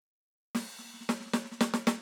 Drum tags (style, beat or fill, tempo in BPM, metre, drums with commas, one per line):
funk
fill
112 BPM
4/4
crash, snare